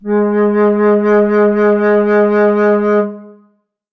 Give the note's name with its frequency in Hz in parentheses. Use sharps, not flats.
G#3 (207.7 Hz)